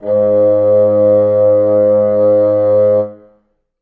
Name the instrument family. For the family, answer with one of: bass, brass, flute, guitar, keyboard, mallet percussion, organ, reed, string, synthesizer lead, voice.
reed